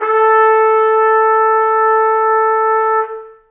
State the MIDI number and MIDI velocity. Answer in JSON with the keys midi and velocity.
{"midi": 69, "velocity": 25}